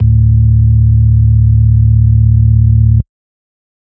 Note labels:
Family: organ; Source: electronic; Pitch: D1; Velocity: 127; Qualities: dark

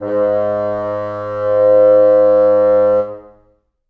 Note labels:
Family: reed; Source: acoustic; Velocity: 75; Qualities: reverb

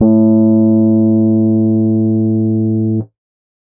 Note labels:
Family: keyboard; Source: electronic; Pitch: A2; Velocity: 75

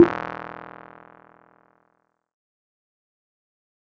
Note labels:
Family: keyboard; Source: electronic; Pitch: E1; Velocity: 50; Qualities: fast decay, percussive

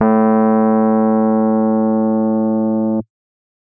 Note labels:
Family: keyboard; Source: electronic; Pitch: A2; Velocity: 127

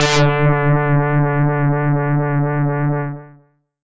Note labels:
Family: bass; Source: synthesizer; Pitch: D3; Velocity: 100; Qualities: bright, distorted, tempo-synced

